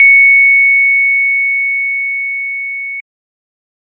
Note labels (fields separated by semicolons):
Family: organ; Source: electronic; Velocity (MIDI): 127